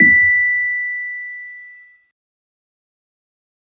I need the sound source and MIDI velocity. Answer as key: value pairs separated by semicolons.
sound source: electronic; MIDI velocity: 25